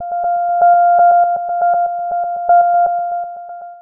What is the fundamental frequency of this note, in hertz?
698.5 Hz